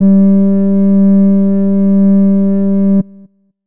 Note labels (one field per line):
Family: flute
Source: acoustic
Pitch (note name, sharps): G3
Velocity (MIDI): 75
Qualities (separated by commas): dark